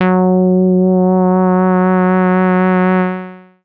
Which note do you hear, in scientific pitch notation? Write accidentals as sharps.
F#3